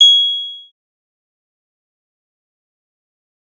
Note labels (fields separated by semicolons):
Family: bass; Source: synthesizer; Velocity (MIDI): 75; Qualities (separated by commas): fast decay, percussive